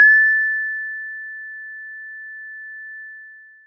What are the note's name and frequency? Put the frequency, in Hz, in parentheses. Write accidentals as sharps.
A6 (1760 Hz)